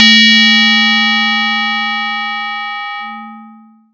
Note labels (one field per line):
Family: mallet percussion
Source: acoustic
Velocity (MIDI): 100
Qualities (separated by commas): distorted, long release